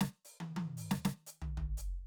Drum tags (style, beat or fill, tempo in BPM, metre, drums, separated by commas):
jazz-funk, fill, 116 BPM, 4/4, closed hi-hat, hi-hat pedal, snare, high tom, floor tom